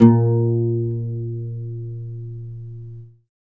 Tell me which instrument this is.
acoustic guitar